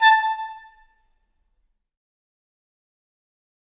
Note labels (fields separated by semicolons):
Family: flute; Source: acoustic; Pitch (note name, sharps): A5; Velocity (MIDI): 25; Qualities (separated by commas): fast decay, reverb